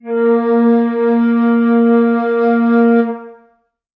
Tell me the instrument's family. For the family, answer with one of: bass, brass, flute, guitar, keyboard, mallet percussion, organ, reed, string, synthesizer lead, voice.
flute